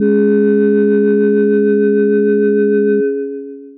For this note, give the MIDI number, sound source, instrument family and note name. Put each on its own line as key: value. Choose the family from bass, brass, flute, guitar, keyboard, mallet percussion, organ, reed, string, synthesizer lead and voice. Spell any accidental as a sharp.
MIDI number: 37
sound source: electronic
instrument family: mallet percussion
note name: C#2